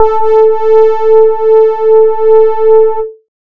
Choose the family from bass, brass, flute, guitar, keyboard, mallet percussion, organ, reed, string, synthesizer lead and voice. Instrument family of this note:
bass